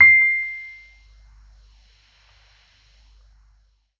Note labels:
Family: keyboard; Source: electronic; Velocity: 25

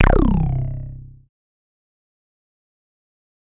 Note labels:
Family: bass; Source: synthesizer; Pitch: C1; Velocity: 100; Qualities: distorted, fast decay

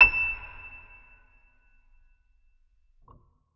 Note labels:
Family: organ; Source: electronic; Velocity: 75; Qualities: percussive, reverb

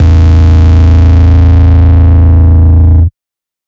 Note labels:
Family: bass; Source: synthesizer; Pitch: A0; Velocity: 50; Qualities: bright, distorted, multiphonic

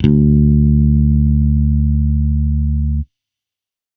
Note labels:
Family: bass; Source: electronic; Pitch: D2; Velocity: 100; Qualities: distorted

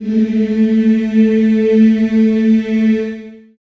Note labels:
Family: voice; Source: acoustic; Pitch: A3; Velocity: 50; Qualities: long release, reverb

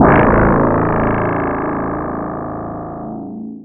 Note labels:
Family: mallet percussion; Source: electronic; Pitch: A0; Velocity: 50; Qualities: bright, distorted, long release, non-linear envelope

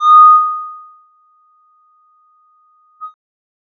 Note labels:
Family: bass; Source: synthesizer; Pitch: D#6; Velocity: 75

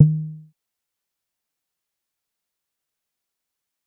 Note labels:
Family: bass; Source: synthesizer; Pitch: D#3; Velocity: 50; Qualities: dark, fast decay, percussive

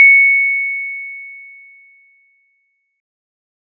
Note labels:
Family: mallet percussion; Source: acoustic; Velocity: 25

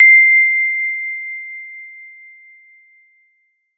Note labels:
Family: mallet percussion; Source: acoustic; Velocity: 75

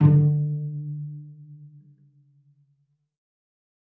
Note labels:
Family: string; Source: acoustic; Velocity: 50; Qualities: dark, reverb

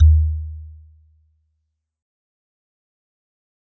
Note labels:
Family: mallet percussion; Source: acoustic; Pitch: D#2; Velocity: 50; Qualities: dark, fast decay, percussive

